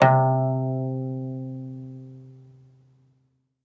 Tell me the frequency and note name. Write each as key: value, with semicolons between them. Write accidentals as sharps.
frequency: 130.8 Hz; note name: C3